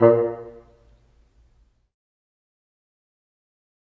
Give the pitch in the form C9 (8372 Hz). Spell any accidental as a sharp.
A#2 (116.5 Hz)